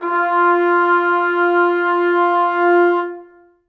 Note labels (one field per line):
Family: brass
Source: acoustic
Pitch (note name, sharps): F4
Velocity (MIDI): 75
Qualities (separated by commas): reverb